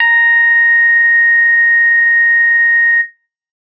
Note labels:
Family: bass; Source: synthesizer; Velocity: 25

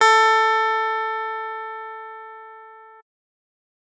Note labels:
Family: keyboard; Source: electronic; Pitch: A4; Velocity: 100; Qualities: bright

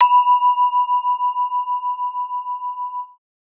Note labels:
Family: mallet percussion; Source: acoustic; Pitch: B5; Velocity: 100

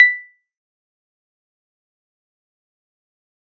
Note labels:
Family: keyboard; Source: electronic; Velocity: 25; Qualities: fast decay, percussive

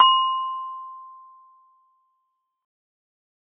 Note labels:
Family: mallet percussion; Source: acoustic; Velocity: 75; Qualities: fast decay

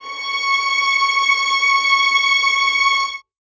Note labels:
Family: string; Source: acoustic; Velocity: 75; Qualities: reverb

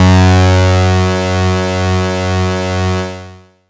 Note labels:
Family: bass; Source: synthesizer; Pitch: F#2; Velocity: 50; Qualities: bright, distorted, long release

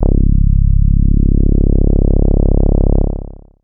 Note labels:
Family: bass; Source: synthesizer; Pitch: C#1; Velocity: 127; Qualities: distorted, long release

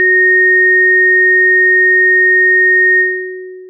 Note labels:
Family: synthesizer lead; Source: synthesizer; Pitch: F#4; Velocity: 127; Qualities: long release

